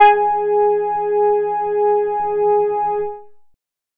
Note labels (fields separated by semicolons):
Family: bass; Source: synthesizer; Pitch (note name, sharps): G#4; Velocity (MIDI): 75; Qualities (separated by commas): distorted